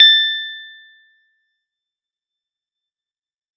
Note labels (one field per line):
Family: keyboard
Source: electronic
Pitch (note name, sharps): A6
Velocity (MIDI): 100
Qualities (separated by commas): fast decay, percussive